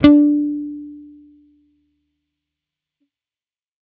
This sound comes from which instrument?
electronic bass